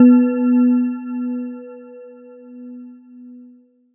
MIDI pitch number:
59